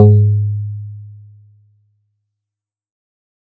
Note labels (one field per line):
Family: guitar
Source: synthesizer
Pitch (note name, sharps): G#2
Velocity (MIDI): 50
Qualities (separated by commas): dark, fast decay